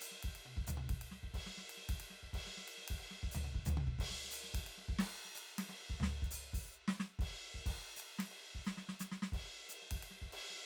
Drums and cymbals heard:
crash, ride, closed hi-hat, open hi-hat, hi-hat pedal, snare, high tom, floor tom and kick